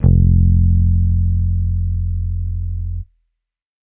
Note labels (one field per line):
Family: bass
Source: electronic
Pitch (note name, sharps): F1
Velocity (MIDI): 25